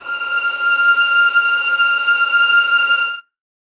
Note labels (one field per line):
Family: string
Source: acoustic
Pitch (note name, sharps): F6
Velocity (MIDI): 25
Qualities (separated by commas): reverb